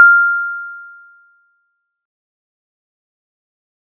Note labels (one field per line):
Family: mallet percussion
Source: acoustic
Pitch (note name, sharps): F6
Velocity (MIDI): 25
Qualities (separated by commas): fast decay